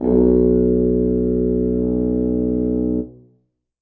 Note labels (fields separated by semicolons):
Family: brass; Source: acoustic; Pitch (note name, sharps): B1; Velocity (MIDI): 75; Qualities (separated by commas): dark, reverb